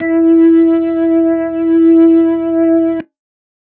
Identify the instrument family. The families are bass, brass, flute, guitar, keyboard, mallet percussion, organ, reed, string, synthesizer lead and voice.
organ